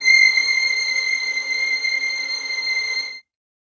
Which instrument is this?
acoustic string instrument